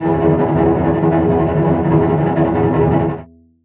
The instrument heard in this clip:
acoustic string instrument